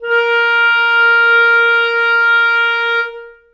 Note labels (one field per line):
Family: reed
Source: acoustic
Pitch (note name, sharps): A#4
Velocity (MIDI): 127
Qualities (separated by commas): reverb